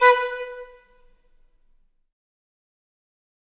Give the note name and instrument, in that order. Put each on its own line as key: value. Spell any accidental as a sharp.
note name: B4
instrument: acoustic flute